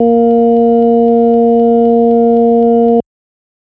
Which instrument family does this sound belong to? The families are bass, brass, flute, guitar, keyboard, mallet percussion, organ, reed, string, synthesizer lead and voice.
organ